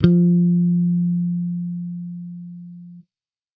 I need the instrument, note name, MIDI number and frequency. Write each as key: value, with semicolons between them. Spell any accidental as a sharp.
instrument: electronic bass; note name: F3; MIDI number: 53; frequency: 174.6 Hz